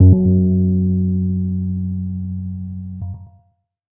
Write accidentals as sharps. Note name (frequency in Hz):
F#2 (92.5 Hz)